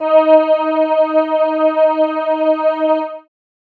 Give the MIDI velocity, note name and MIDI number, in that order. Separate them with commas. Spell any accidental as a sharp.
25, D#4, 63